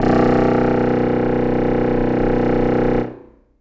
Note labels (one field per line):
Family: reed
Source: acoustic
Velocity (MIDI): 100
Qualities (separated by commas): distorted, reverb